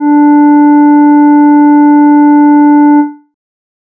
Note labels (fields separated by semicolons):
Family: flute; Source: synthesizer; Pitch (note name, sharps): D4; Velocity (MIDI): 127; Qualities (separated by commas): dark